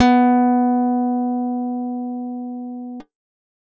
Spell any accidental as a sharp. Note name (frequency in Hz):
B3 (246.9 Hz)